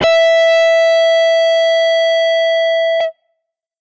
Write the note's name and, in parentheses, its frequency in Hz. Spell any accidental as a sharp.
E5 (659.3 Hz)